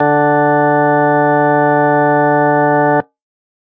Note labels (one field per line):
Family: organ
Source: electronic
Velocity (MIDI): 127